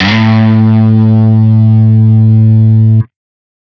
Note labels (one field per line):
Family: guitar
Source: electronic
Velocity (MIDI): 127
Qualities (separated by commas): bright, distorted